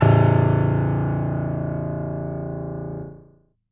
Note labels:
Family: keyboard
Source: acoustic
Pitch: A0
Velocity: 75

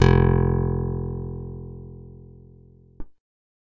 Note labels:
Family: keyboard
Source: electronic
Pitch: F1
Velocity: 25

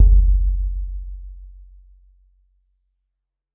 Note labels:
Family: mallet percussion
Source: acoustic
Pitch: F#1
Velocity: 100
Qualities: dark, reverb

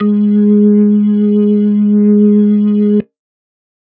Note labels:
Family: organ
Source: electronic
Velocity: 25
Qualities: dark

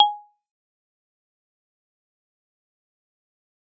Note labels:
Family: mallet percussion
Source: acoustic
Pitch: G#5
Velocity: 50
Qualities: fast decay, percussive

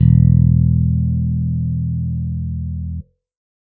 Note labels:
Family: bass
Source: electronic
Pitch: E1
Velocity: 25

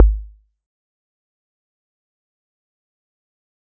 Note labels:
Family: mallet percussion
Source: acoustic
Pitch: G#1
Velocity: 75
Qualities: fast decay, percussive

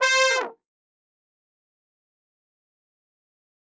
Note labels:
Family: brass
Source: acoustic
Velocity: 75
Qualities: bright, fast decay, reverb

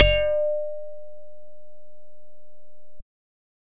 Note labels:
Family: bass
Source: synthesizer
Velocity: 100

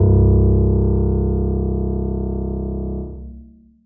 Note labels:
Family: keyboard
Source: acoustic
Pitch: C1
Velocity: 50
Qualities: dark, long release, reverb

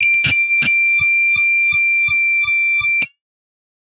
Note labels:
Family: guitar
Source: synthesizer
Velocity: 50

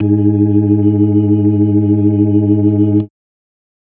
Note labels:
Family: organ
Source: electronic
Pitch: G#2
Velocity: 100

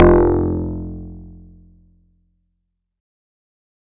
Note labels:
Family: guitar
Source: acoustic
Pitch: F1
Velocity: 100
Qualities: distorted

